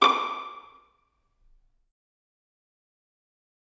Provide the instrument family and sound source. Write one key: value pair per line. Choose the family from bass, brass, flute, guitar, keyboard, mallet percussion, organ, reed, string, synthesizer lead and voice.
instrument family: string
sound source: acoustic